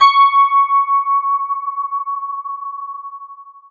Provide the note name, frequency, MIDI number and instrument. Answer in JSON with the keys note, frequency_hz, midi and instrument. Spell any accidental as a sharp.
{"note": "C#6", "frequency_hz": 1109, "midi": 85, "instrument": "electronic guitar"}